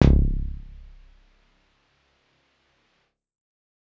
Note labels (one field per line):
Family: keyboard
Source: electronic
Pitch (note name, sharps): C1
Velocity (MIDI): 100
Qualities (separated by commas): dark